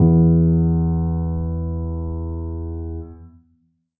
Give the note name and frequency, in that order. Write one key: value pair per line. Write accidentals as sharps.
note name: E2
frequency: 82.41 Hz